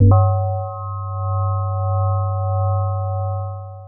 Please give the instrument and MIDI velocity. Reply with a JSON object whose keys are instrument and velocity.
{"instrument": "synthesizer mallet percussion instrument", "velocity": 100}